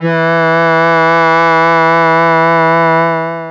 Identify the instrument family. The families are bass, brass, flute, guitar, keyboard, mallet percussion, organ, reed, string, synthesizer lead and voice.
voice